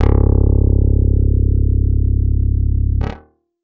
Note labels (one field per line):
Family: guitar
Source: acoustic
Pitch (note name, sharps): C#1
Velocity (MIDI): 127